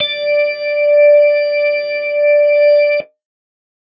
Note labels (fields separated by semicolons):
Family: organ; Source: electronic; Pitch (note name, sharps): D5; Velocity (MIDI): 100